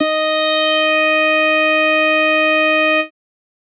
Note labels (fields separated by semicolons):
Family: bass; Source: synthesizer; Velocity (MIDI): 100; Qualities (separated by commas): bright, distorted